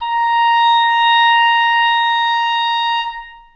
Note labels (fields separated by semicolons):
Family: reed; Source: acoustic; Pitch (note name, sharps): A#5; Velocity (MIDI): 100; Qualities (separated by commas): long release, reverb